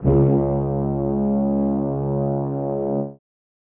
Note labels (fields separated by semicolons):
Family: brass; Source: acoustic; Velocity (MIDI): 50; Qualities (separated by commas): reverb